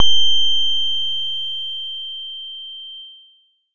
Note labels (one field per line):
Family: bass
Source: synthesizer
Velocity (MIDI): 50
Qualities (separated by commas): distorted